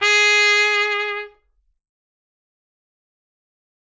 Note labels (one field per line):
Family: brass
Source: acoustic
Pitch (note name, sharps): G#4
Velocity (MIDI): 50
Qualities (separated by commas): bright, fast decay